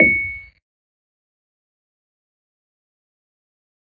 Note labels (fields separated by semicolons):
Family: keyboard; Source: electronic; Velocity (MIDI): 25; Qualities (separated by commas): fast decay, percussive